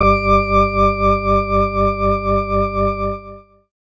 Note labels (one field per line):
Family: organ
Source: electronic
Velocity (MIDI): 75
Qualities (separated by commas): distorted